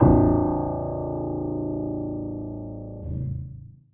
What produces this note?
acoustic keyboard